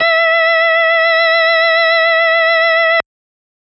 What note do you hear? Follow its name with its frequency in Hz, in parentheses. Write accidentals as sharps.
E5 (659.3 Hz)